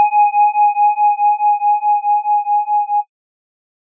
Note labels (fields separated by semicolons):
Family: organ; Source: electronic; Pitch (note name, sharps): G#5; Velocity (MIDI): 100